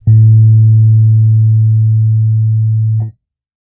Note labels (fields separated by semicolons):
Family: keyboard; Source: electronic; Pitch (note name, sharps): A2; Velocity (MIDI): 25; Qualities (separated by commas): dark